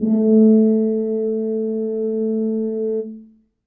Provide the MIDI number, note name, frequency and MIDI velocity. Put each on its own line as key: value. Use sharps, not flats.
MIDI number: 57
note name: A3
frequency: 220 Hz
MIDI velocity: 25